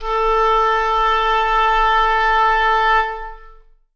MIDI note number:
69